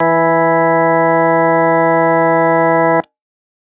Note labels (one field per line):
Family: organ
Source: electronic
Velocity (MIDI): 25